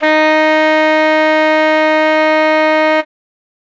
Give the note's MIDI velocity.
25